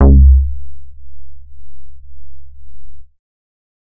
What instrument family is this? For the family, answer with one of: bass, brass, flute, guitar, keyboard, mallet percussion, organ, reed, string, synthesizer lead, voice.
bass